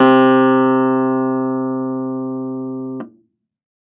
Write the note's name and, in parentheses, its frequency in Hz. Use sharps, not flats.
C3 (130.8 Hz)